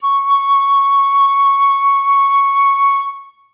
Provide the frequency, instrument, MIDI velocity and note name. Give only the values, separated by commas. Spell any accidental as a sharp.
1109 Hz, acoustic flute, 25, C#6